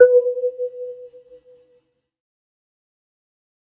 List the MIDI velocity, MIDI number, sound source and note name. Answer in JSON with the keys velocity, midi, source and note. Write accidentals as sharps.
{"velocity": 100, "midi": 71, "source": "synthesizer", "note": "B4"}